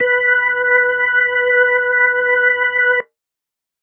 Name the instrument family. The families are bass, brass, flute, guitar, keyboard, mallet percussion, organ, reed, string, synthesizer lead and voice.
organ